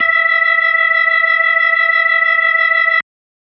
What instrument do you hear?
electronic organ